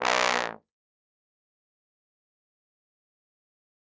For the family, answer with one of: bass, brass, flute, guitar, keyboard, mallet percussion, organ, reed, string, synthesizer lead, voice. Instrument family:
brass